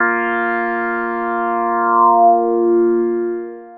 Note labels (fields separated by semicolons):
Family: synthesizer lead; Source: synthesizer; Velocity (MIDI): 75; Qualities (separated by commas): long release